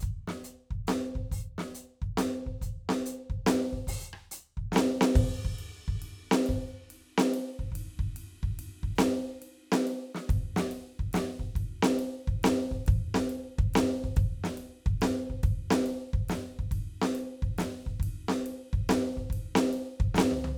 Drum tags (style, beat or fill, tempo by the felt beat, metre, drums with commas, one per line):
rock
beat
46.7 dotted-quarter beats per minute (140 eighth notes per minute)
6/8
crash, ride, closed hi-hat, open hi-hat, hi-hat pedal, snare, cross-stick, floor tom, kick